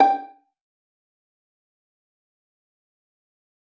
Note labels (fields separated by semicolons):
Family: string; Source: acoustic; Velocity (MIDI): 25; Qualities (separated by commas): fast decay, percussive, reverb